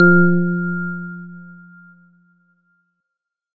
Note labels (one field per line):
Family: organ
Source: electronic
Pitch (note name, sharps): F3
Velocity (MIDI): 25